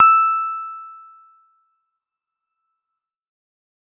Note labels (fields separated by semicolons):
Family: keyboard; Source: electronic; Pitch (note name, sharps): E6; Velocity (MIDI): 50